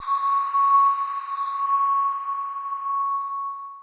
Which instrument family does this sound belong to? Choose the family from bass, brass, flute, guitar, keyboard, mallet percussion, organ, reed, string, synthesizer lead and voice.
mallet percussion